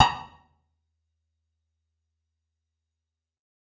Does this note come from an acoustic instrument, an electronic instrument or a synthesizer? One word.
electronic